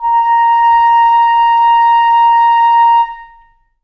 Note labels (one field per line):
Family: reed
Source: acoustic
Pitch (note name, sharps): A#5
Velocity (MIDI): 25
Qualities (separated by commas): long release, reverb